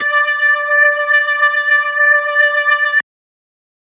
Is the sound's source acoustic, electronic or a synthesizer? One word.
electronic